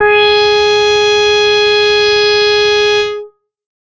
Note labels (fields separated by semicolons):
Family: bass; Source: synthesizer; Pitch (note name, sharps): G#4; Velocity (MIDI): 100; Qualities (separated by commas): distorted